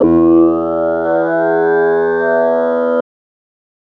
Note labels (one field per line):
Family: voice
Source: synthesizer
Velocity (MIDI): 25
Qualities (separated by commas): distorted